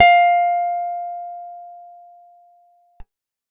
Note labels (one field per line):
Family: guitar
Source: acoustic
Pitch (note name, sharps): F5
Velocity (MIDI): 50